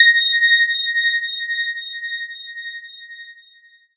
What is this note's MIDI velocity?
25